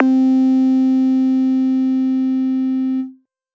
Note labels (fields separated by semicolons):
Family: bass; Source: synthesizer; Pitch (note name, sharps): C4; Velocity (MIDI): 50; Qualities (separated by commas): distorted